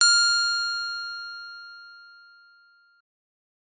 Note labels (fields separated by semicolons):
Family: keyboard; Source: electronic; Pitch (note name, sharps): F6; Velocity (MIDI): 100; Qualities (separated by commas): bright